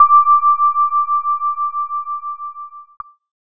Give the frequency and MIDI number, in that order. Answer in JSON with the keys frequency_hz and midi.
{"frequency_hz": 1175, "midi": 86}